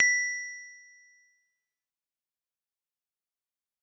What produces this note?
acoustic mallet percussion instrument